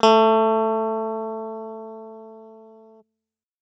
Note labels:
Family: guitar; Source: electronic; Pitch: A3; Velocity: 100

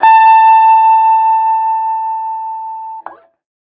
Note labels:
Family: guitar; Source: electronic; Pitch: A5; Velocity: 75; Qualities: distorted

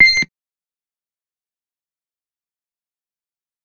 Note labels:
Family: bass; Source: synthesizer; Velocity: 50; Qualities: fast decay, percussive

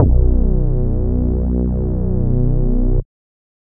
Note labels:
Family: bass; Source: synthesizer; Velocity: 75

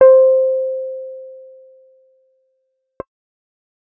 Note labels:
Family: bass; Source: synthesizer; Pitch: C5; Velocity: 50

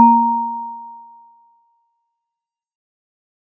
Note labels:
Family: mallet percussion; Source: acoustic; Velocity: 75; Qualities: fast decay

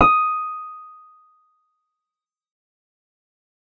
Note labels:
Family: keyboard; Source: synthesizer; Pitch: D#6; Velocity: 75; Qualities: fast decay

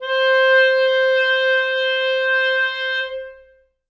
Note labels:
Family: reed; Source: acoustic; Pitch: C5; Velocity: 127; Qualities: reverb

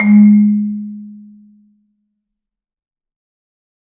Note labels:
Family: mallet percussion; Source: acoustic; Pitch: G#3; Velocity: 75; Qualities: fast decay, reverb

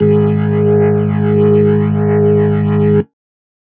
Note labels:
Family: keyboard; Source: electronic; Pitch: G#1; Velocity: 50; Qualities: distorted

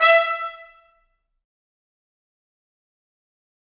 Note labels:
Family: brass; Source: acoustic; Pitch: E5; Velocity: 127; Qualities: bright, fast decay, reverb

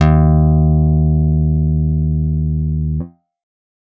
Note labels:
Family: guitar; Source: electronic; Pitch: D#2; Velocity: 50

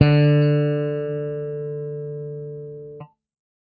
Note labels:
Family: bass; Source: electronic; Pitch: D3; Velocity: 127

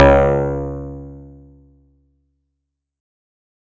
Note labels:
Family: guitar; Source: acoustic; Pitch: C#2; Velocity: 100; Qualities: distorted

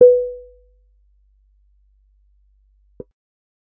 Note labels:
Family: bass; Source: synthesizer; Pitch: B4; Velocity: 50; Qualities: percussive

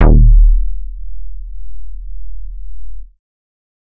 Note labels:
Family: bass; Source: synthesizer; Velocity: 100; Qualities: distorted

